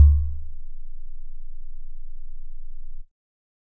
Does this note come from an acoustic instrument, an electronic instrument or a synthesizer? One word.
electronic